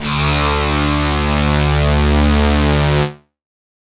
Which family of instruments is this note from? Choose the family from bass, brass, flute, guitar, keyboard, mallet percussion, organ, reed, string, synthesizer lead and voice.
guitar